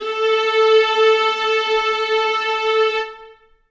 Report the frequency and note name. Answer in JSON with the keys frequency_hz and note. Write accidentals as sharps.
{"frequency_hz": 440, "note": "A4"}